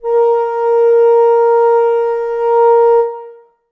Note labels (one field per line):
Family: reed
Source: acoustic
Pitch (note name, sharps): A#4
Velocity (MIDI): 75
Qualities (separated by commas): reverb